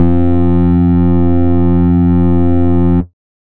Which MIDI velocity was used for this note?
100